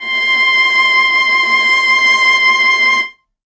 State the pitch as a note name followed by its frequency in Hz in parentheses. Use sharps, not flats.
C6 (1047 Hz)